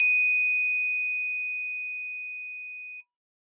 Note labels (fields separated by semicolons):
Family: keyboard; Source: acoustic; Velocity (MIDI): 127; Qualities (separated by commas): bright